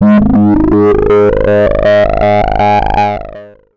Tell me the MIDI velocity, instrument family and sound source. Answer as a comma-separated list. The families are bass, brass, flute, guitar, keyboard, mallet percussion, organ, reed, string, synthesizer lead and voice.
75, bass, synthesizer